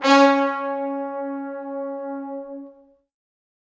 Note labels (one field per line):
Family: brass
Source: acoustic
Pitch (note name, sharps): C#4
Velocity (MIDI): 127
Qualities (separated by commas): bright, reverb